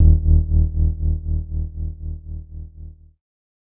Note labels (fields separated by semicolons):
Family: keyboard; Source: electronic; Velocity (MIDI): 100; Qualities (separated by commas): dark